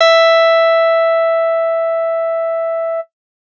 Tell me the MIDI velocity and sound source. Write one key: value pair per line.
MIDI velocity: 75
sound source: electronic